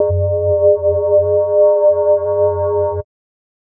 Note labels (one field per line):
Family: mallet percussion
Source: electronic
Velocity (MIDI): 50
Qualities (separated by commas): multiphonic, non-linear envelope